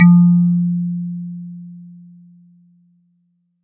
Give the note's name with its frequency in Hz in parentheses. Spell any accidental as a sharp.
F3 (174.6 Hz)